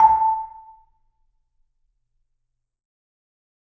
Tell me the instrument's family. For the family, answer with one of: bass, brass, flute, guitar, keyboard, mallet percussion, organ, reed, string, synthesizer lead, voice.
mallet percussion